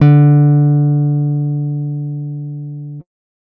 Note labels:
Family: guitar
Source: acoustic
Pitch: D3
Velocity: 100

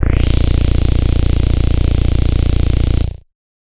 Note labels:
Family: bass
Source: synthesizer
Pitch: A#-1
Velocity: 50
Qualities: bright, distorted

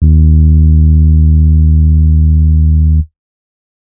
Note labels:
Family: keyboard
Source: electronic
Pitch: D#2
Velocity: 25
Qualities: dark

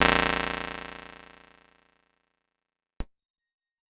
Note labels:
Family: keyboard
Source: electronic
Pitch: A#0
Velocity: 50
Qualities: bright, fast decay

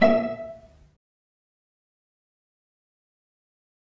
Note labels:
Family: string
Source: acoustic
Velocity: 25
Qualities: fast decay, percussive, reverb

